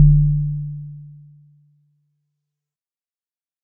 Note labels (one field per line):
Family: mallet percussion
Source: acoustic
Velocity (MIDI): 50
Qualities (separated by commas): fast decay